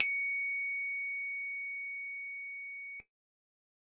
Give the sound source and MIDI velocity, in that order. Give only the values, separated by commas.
electronic, 50